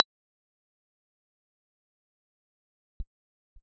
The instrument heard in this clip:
electronic keyboard